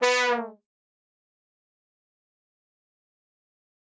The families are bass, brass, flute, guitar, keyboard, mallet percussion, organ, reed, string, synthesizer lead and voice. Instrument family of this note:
brass